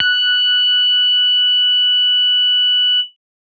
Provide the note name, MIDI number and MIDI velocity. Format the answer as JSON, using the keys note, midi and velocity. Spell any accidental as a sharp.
{"note": "F#6", "midi": 90, "velocity": 127}